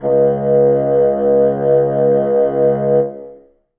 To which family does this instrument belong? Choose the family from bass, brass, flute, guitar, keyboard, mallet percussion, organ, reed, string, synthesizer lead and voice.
reed